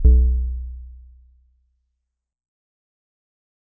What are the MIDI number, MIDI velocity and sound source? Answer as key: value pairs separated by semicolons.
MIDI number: 35; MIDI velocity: 50; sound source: acoustic